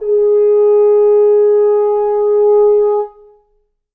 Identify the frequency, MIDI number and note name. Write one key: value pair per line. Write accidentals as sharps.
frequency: 415.3 Hz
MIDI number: 68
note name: G#4